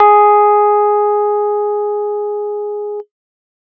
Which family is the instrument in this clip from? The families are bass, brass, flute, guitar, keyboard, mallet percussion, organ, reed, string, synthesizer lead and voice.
keyboard